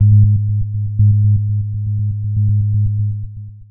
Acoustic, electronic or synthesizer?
synthesizer